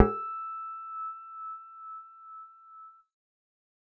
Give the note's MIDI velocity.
25